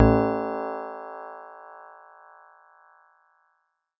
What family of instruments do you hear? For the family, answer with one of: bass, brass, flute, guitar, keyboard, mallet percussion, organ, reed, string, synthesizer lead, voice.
keyboard